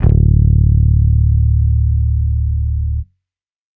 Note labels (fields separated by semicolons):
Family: bass; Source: electronic; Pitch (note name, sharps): D1; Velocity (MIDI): 127